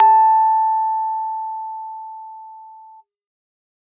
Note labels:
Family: keyboard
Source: acoustic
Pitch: A5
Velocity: 127

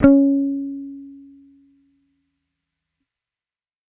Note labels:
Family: bass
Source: electronic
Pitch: C#4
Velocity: 50

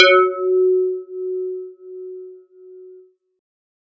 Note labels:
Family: guitar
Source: synthesizer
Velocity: 127

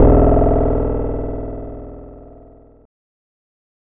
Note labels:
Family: guitar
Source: electronic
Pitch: E0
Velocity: 100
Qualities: bright, distorted

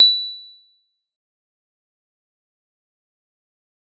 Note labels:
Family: mallet percussion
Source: acoustic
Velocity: 25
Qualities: bright, fast decay, percussive

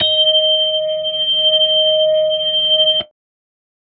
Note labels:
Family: organ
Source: electronic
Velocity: 25

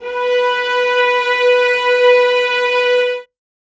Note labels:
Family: string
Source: acoustic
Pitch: B4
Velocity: 50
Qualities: reverb

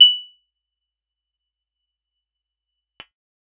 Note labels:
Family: guitar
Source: acoustic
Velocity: 50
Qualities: fast decay, percussive

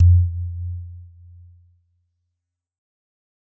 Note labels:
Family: mallet percussion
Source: acoustic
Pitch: F2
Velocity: 75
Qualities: dark, fast decay

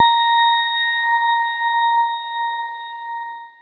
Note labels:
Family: keyboard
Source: electronic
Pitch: A#5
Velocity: 75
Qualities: long release

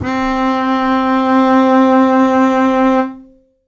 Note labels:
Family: string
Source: acoustic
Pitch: C4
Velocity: 50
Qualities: reverb

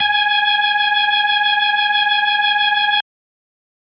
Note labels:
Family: organ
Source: electronic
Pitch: G#5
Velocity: 100

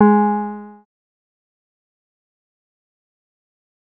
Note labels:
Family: synthesizer lead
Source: synthesizer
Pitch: G#3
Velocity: 25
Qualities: fast decay

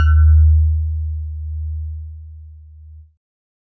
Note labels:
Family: keyboard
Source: electronic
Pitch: D#2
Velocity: 127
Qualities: multiphonic

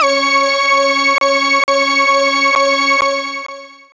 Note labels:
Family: synthesizer lead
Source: synthesizer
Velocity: 100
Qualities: bright, long release

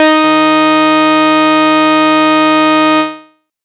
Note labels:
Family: bass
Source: synthesizer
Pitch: D#4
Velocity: 50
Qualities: bright, distorted

